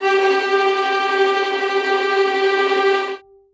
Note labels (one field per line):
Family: string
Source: acoustic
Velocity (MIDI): 127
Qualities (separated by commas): bright, non-linear envelope, reverb